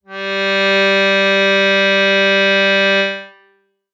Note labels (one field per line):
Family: reed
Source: acoustic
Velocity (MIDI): 127